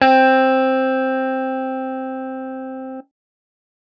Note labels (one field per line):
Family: guitar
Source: electronic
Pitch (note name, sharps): C4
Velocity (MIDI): 127